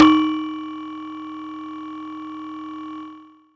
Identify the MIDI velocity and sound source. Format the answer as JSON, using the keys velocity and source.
{"velocity": 100, "source": "acoustic"}